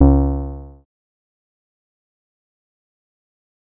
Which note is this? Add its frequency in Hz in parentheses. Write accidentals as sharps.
C#2 (69.3 Hz)